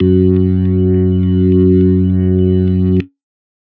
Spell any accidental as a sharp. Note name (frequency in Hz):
F#2 (92.5 Hz)